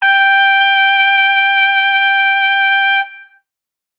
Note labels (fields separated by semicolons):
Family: brass; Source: acoustic; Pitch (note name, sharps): G5; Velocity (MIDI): 75; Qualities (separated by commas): distorted